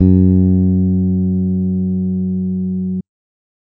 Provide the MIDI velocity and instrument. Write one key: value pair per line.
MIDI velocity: 75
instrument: electronic bass